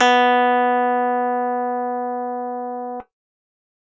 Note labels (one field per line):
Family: keyboard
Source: electronic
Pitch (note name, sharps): B3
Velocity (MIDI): 75